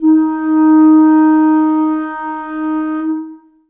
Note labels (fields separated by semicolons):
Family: reed; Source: acoustic; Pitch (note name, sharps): D#4; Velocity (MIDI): 25; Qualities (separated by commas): reverb